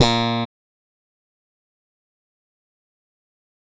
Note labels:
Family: bass; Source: electronic; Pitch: A#2; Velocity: 75; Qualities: fast decay

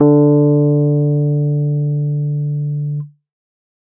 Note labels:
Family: keyboard; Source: electronic; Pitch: D3; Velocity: 100; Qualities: dark

